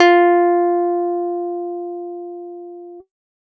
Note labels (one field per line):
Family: guitar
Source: electronic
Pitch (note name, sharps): F4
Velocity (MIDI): 100